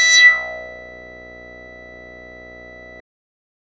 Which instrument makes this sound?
synthesizer bass